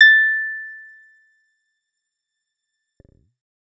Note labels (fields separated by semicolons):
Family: bass; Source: synthesizer; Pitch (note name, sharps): A6; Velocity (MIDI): 127